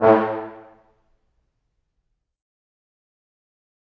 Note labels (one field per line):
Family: brass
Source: acoustic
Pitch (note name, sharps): A2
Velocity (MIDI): 127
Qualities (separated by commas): fast decay, percussive, reverb